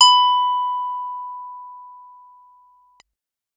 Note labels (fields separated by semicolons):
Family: keyboard; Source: electronic; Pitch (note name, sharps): B5; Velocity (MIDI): 127